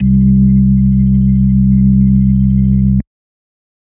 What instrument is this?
electronic organ